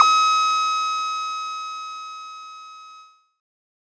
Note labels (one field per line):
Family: bass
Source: synthesizer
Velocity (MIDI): 50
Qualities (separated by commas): bright, distorted